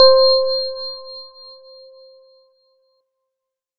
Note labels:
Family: organ; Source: electronic; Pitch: C5; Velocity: 25

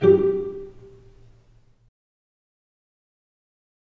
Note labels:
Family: string; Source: acoustic; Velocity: 50; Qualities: fast decay, reverb

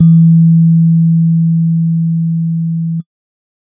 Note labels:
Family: keyboard; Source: electronic; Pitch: E3; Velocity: 25; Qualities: dark

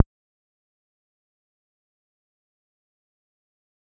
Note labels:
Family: bass; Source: synthesizer; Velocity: 127; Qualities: fast decay, percussive

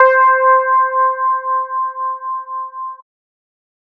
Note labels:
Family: bass; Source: synthesizer; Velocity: 50

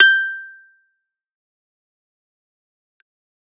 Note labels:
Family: keyboard; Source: electronic; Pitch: G6; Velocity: 100; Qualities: fast decay, percussive

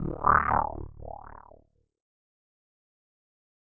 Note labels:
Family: keyboard; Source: electronic; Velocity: 75; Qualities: distorted, fast decay, non-linear envelope

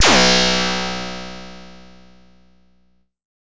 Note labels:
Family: bass; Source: synthesizer; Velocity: 127; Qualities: bright, distorted

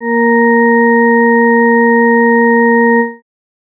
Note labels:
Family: organ; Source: electronic; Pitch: A#3; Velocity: 25

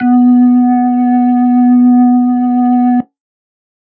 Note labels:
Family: organ; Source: electronic; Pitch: B3; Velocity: 127; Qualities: distorted

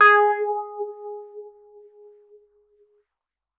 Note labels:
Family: keyboard; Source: electronic; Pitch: G#4; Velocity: 100; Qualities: non-linear envelope

